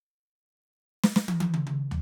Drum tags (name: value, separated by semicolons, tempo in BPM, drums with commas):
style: rock; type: fill; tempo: 118 BPM; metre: 4/4; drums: hi-hat pedal, snare, high tom, mid tom, floor tom